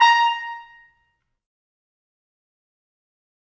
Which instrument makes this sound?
acoustic brass instrument